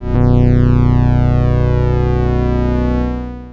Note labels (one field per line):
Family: organ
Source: electronic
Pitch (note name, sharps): B0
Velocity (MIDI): 100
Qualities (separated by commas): distorted, long release